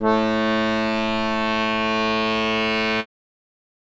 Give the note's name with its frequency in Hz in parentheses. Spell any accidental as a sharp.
A2 (110 Hz)